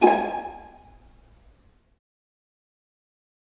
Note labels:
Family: string; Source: acoustic; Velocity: 25; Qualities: fast decay, percussive, reverb

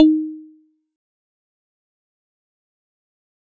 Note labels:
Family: mallet percussion; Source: acoustic; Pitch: D#4; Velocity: 25; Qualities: fast decay, percussive

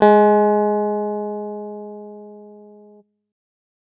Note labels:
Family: guitar; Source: electronic; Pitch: G#3; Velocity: 50

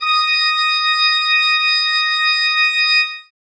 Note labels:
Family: organ; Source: acoustic; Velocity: 127; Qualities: reverb

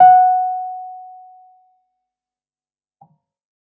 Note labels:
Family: keyboard; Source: electronic; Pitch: F#5; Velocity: 75; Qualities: fast decay

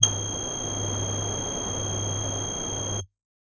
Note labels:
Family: voice; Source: synthesizer; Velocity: 75; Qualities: multiphonic

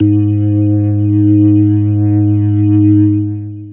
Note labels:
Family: organ; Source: electronic; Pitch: G#2; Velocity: 25; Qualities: distorted, long release

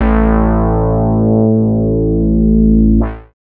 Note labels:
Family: bass; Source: synthesizer; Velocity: 25; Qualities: distorted, multiphonic

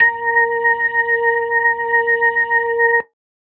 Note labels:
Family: organ; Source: electronic; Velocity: 127

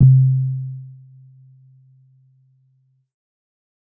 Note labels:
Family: keyboard; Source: electronic; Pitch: C3; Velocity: 127; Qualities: dark

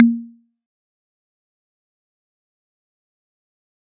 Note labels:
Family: mallet percussion; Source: acoustic; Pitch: A#3; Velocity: 75; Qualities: fast decay, percussive

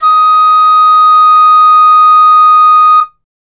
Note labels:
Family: flute; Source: acoustic; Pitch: D#6; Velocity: 50; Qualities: bright

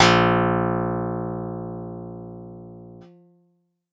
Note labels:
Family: guitar; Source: synthesizer; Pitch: A#1; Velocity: 50

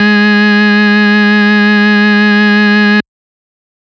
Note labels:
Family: organ; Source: electronic; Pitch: G#3; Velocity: 75; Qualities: bright, distorted

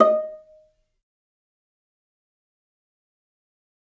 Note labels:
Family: string; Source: acoustic; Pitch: D#5; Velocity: 50; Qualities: dark, fast decay, percussive, reverb

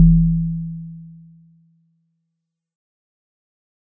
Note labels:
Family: mallet percussion; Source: acoustic; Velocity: 50; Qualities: fast decay

